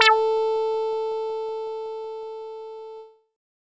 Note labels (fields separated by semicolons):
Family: bass; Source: synthesizer; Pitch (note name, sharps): A4; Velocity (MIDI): 100; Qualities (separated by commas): distorted